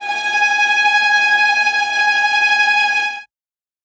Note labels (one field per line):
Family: string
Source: acoustic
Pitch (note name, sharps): G#5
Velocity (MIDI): 75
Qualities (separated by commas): bright, non-linear envelope, reverb